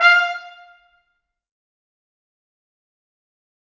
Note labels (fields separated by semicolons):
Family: brass; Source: acoustic; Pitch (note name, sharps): F5; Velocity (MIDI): 127; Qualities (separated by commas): bright, fast decay, percussive, reverb